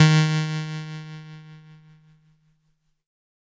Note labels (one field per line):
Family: keyboard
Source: electronic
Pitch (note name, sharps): D#3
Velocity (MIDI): 100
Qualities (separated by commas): bright, distorted